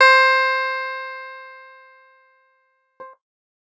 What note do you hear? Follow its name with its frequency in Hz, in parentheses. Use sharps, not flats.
C5 (523.3 Hz)